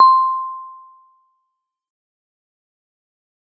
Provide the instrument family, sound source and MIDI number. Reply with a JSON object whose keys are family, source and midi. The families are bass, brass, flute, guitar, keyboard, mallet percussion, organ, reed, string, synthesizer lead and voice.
{"family": "mallet percussion", "source": "acoustic", "midi": 84}